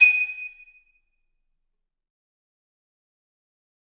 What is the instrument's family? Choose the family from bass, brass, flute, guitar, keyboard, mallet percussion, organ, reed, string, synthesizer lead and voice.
reed